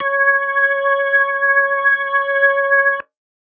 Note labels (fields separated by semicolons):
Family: organ; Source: electronic; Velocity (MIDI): 127